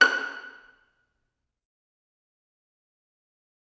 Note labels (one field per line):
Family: string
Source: acoustic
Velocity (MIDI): 100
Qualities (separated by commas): fast decay, percussive, reverb